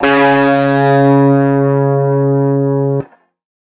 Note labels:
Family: guitar; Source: electronic; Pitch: C#3; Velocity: 127; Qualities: distorted

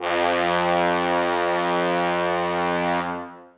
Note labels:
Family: brass; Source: acoustic; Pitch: F2; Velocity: 127; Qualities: bright, reverb

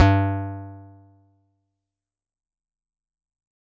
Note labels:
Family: guitar; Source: electronic; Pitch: G2; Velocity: 25; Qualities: fast decay

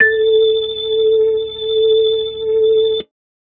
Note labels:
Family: organ; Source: electronic; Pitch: A4; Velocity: 25

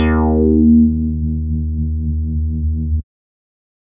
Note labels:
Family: bass; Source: synthesizer; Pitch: D#2; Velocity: 127

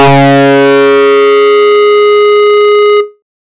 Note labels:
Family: bass; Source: synthesizer; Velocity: 100; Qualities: bright, distorted

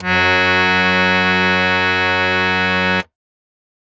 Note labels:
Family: keyboard; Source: acoustic; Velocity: 127

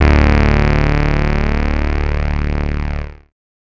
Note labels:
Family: bass; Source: synthesizer; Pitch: D1; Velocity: 50; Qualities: bright, distorted

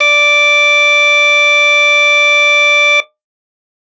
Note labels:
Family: organ; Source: electronic; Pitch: D5; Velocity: 127; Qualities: distorted

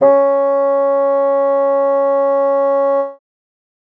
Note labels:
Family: reed; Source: acoustic; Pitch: C#4; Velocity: 127

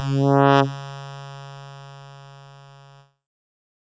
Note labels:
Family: keyboard; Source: synthesizer; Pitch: C#3; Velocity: 25; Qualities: bright, distorted

